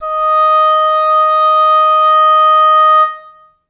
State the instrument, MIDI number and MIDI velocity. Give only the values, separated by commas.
acoustic reed instrument, 75, 75